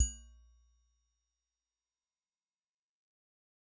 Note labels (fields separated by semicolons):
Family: mallet percussion; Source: acoustic; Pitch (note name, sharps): A#1; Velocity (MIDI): 100; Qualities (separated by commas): fast decay, percussive